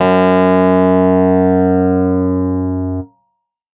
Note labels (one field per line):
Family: keyboard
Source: electronic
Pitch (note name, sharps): F#2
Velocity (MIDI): 127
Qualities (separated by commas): distorted